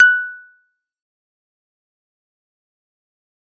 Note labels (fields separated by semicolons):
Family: keyboard; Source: electronic; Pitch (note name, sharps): F#6; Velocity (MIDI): 100; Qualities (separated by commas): fast decay, percussive